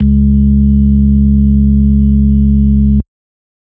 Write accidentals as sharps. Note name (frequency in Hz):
C#2 (69.3 Hz)